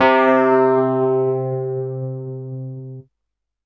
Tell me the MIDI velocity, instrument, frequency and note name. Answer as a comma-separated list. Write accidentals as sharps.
127, electronic keyboard, 130.8 Hz, C3